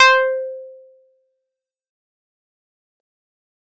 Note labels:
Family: keyboard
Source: electronic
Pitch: C5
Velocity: 127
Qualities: distorted, fast decay

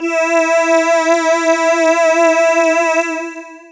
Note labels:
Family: voice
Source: synthesizer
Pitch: E4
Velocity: 75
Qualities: distorted, long release

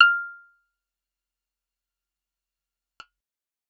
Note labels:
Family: guitar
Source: acoustic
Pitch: F6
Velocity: 127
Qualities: fast decay, percussive

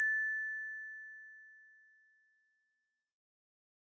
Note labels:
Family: mallet percussion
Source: acoustic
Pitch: A6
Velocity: 25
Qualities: bright

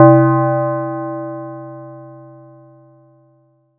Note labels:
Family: mallet percussion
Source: acoustic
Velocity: 100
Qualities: multiphonic

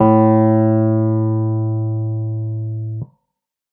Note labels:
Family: keyboard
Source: electronic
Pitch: A2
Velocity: 75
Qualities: distorted

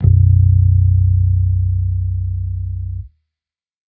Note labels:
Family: bass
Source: electronic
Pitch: B0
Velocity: 50

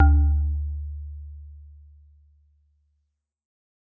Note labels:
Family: mallet percussion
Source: acoustic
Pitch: D2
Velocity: 100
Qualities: dark, reverb

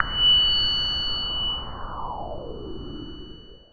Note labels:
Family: synthesizer lead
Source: synthesizer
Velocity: 100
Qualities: long release

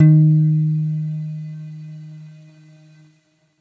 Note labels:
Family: guitar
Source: electronic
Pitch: D#3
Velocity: 100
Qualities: dark

